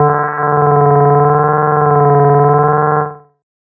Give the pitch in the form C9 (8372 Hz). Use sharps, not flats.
D3 (146.8 Hz)